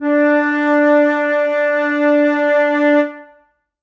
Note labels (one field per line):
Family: flute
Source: acoustic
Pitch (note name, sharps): D4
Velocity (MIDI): 127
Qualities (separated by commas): dark, reverb